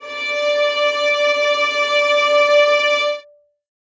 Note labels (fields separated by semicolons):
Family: string; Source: acoustic; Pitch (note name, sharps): D5; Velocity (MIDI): 75; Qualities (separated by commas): reverb